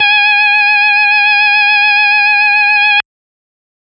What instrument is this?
electronic organ